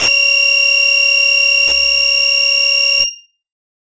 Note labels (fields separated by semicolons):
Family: guitar; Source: electronic; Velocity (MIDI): 127; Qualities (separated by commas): bright, distorted